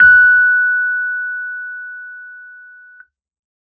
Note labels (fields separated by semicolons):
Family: keyboard; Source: electronic; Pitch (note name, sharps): F#6; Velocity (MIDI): 50